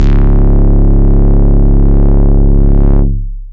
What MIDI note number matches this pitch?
25